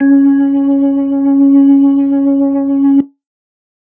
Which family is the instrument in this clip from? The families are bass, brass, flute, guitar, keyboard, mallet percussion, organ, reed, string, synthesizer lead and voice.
organ